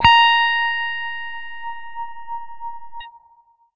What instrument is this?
electronic guitar